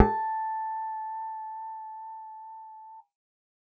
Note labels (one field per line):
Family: bass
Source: synthesizer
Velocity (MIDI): 50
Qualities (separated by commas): reverb